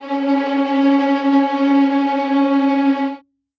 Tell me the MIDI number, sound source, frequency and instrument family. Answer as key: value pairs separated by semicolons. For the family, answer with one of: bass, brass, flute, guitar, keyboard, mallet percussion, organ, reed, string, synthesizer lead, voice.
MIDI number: 61; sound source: acoustic; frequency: 277.2 Hz; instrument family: string